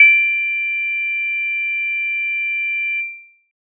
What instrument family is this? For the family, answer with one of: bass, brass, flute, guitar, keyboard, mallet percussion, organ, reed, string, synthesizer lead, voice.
keyboard